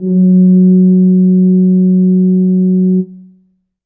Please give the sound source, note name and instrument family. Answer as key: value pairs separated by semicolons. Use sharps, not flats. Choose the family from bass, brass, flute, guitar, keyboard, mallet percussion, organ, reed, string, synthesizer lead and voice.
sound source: acoustic; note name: F#3; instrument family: brass